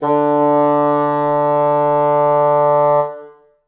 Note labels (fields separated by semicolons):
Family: reed; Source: acoustic; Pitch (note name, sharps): D3; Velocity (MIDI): 127; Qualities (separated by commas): reverb